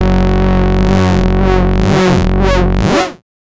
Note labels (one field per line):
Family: bass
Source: synthesizer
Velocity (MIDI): 127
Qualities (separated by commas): distorted, non-linear envelope